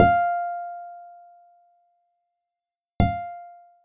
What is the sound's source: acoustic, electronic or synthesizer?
acoustic